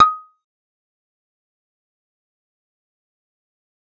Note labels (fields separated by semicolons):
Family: bass; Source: synthesizer; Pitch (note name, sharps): D#6; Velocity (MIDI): 127; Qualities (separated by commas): fast decay, percussive